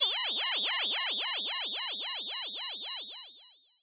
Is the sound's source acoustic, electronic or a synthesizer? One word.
synthesizer